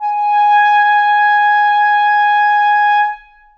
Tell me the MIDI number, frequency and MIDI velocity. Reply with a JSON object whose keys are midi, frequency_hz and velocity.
{"midi": 80, "frequency_hz": 830.6, "velocity": 75}